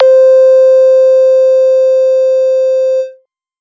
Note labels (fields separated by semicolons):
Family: bass; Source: synthesizer; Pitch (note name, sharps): C5; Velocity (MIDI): 50; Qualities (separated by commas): distorted